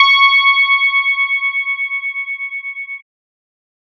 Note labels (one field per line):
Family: bass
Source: synthesizer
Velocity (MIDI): 50